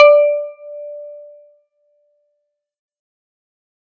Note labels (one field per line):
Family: guitar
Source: synthesizer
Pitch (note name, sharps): D5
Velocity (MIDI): 50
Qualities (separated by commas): fast decay